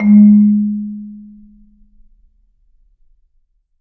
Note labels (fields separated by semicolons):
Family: mallet percussion; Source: acoustic; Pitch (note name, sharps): G#3; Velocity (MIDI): 50; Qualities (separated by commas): reverb